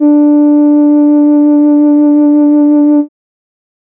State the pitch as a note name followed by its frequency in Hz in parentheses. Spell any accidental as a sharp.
D4 (293.7 Hz)